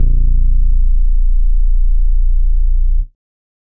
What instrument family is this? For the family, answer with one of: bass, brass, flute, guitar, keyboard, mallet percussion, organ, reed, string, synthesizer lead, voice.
bass